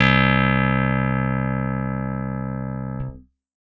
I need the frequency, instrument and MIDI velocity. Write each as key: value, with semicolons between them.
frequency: 65.41 Hz; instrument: electronic guitar; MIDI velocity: 100